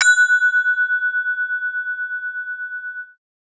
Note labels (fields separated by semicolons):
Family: mallet percussion; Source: acoustic; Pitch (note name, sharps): F#6; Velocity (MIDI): 100